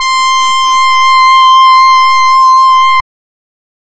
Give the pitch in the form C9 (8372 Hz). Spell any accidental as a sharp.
C6 (1047 Hz)